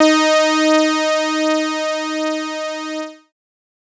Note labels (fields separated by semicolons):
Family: bass; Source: synthesizer; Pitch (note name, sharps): D#4; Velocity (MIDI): 127; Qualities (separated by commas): bright, distorted